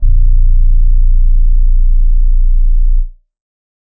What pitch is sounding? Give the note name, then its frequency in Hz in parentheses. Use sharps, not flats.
A#0 (29.14 Hz)